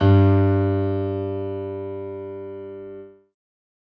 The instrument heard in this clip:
acoustic keyboard